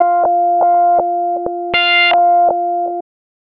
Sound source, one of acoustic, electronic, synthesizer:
synthesizer